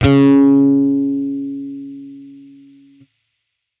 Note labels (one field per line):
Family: bass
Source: electronic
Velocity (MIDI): 100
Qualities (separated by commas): distorted